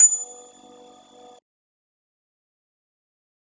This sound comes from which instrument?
electronic keyboard